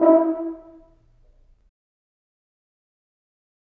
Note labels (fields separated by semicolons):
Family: brass; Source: acoustic; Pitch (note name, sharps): E4; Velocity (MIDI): 50; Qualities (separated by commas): fast decay, reverb